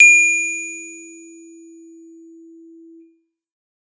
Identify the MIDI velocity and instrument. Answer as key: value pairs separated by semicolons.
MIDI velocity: 127; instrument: acoustic keyboard